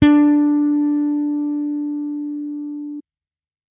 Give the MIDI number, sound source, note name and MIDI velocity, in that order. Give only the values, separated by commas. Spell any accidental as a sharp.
62, electronic, D4, 100